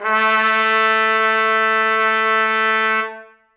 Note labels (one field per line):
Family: brass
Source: acoustic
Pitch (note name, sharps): A3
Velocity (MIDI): 100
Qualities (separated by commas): reverb